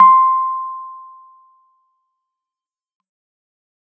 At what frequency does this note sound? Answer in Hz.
1047 Hz